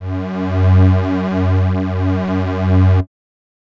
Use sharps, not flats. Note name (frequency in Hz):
F#2 (92.5 Hz)